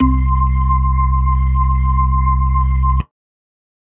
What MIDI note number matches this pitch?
36